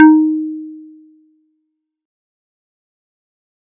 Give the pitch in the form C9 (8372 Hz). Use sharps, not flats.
D#4 (311.1 Hz)